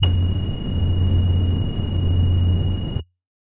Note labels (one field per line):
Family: voice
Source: synthesizer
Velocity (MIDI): 25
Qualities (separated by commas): multiphonic